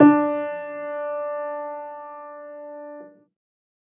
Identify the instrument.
acoustic keyboard